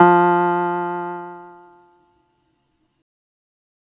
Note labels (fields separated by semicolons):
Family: keyboard; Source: electronic; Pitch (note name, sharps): F3; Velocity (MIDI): 127